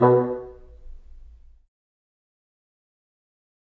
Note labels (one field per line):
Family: reed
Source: acoustic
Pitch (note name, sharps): B2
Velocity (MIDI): 25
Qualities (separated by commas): fast decay, percussive, reverb